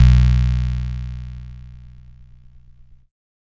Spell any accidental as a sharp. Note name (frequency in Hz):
B1 (61.74 Hz)